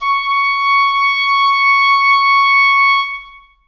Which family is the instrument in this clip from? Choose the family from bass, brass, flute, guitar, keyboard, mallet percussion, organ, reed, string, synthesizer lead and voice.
reed